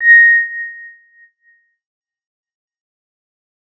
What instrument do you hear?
synthesizer bass